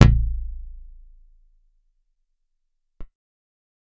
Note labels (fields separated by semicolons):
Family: guitar; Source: acoustic; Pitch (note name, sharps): A0; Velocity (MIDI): 127; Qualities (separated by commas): dark